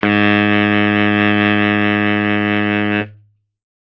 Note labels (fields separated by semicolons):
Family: reed; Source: acoustic; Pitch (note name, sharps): G#2; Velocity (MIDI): 75